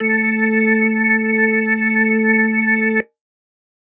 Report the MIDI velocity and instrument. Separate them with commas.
50, electronic organ